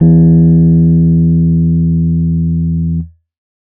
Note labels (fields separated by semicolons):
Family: keyboard; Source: electronic; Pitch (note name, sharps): E2; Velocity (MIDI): 75; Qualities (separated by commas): distorted